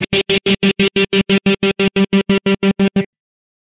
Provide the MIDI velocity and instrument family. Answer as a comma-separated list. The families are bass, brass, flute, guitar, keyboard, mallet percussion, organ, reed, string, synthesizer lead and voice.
75, guitar